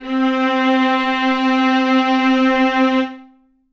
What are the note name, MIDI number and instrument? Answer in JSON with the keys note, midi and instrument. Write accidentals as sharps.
{"note": "C4", "midi": 60, "instrument": "acoustic string instrument"}